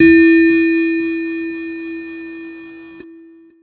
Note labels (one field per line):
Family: keyboard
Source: electronic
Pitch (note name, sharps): E4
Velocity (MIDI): 50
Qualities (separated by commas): bright, distorted, long release